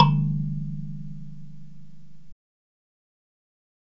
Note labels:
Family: mallet percussion; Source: acoustic; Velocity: 100; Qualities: fast decay, reverb

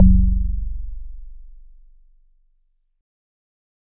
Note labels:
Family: organ; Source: electronic; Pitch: F#0; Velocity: 50

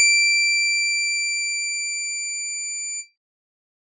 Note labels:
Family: organ; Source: electronic; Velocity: 50; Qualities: bright

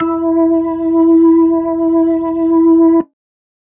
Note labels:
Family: organ; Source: electronic; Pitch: E4; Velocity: 75

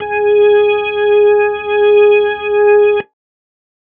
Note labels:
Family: organ; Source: electronic; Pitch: G#4; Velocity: 100

